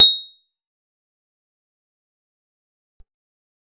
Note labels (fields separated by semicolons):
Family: guitar; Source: acoustic; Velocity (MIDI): 127; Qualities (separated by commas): bright, fast decay, percussive